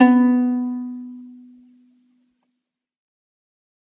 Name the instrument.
acoustic string instrument